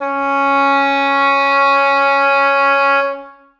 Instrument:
acoustic reed instrument